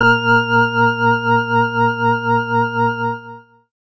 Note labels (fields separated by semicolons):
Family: organ; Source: electronic; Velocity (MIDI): 127; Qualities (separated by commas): distorted